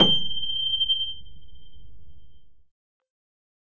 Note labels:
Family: keyboard; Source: electronic; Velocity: 25; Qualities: bright

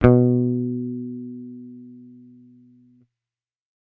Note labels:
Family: bass; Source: electronic; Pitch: B2; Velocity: 100

